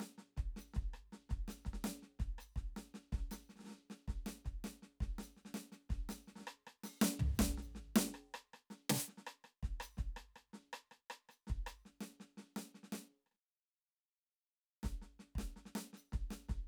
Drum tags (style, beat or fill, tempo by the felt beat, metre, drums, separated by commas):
Venezuelan merengue, beat, 324 eighth notes per minute, 5/8, hi-hat pedal, snare, cross-stick, floor tom, kick